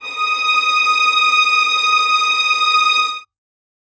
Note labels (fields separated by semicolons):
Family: string; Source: acoustic; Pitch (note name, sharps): D#6; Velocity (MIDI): 50; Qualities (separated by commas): reverb